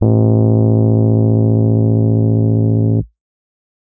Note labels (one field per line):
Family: keyboard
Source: electronic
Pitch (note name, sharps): A1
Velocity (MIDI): 100